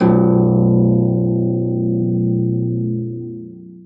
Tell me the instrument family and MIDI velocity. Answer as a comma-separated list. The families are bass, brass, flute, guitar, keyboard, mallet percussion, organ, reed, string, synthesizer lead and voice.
string, 75